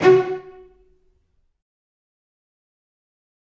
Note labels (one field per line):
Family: string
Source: acoustic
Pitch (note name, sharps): F#4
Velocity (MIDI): 127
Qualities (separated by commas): fast decay, percussive, reverb